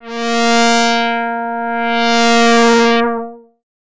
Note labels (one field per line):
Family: bass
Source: synthesizer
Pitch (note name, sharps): A#3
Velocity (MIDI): 127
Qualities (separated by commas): bright, distorted, long release, tempo-synced